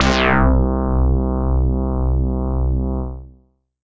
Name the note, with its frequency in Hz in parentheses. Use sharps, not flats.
C2 (65.41 Hz)